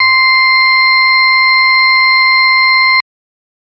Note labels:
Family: organ; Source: electronic; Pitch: C6; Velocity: 25

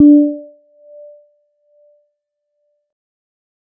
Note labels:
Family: mallet percussion; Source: electronic; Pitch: D4; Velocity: 25; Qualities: percussive

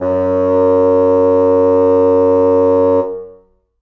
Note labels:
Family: reed; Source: acoustic; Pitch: F#2; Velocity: 100; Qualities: reverb

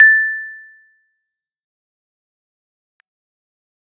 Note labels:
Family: keyboard; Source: electronic; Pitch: A6; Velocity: 50; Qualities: fast decay, percussive

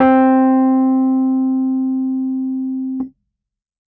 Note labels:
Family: keyboard; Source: electronic; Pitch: C4; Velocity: 127; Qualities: dark

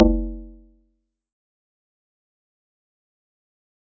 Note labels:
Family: mallet percussion; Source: acoustic; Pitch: F#1; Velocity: 75; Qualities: fast decay, percussive

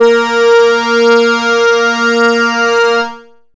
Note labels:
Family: bass; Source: synthesizer; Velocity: 127

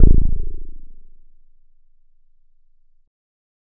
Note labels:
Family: keyboard; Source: electronic; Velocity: 127

